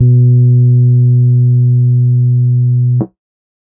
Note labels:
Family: keyboard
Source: electronic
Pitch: B2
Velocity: 25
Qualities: dark

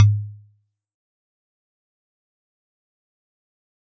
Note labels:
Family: mallet percussion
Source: acoustic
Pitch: G#2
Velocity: 127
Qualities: fast decay, percussive

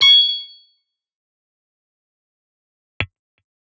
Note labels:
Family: guitar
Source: electronic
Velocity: 75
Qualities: bright, distorted, fast decay, percussive

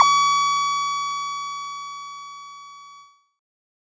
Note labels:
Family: bass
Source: synthesizer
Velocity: 50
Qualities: bright, distorted

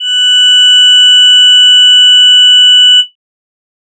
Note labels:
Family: voice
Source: synthesizer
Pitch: F#6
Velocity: 100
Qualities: bright

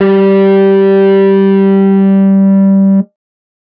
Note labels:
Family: guitar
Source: electronic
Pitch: G3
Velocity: 127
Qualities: distorted

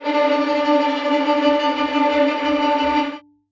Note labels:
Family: string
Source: acoustic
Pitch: D4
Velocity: 25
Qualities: bright, non-linear envelope, reverb

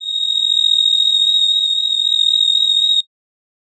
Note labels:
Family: reed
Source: acoustic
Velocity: 75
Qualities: bright

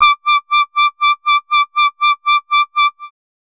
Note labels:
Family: bass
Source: synthesizer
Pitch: D6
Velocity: 50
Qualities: bright, distorted, tempo-synced

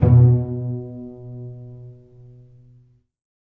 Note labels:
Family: string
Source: acoustic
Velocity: 100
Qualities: dark, reverb

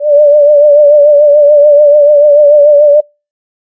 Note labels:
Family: flute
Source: synthesizer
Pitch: D5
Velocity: 127

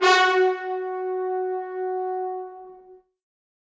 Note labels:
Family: brass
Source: acoustic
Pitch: F#4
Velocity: 50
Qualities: bright, reverb

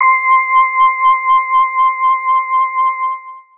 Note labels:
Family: organ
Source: electronic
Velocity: 127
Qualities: distorted, long release

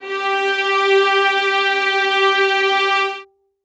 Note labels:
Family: string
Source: acoustic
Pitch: G4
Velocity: 127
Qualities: reverb

